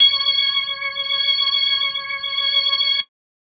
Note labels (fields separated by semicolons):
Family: organ; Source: electronic; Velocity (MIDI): 25; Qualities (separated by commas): bright